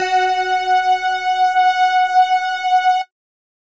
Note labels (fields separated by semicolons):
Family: mallet percussion; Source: electronic; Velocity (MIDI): 127